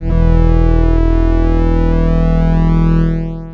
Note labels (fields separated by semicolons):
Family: organ; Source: electronic; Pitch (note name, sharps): E1; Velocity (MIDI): 100; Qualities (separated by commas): distorted, long release